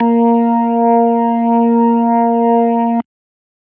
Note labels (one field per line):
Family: organ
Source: electronic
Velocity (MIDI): 100